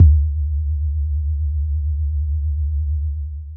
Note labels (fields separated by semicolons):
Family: bass; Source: synthesizer; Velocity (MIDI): 127; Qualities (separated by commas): dark, long release